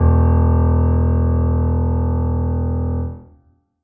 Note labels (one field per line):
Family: keyboard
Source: acoustic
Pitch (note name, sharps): E1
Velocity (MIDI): 75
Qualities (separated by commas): reverb